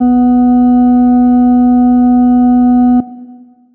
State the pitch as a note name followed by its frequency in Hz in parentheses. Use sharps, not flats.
B3 (246.9 Hz)